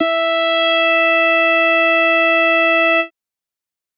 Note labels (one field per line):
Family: bass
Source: synthesizer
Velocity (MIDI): 100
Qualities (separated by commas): bright, distorted